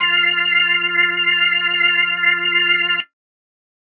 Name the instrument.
electronic organ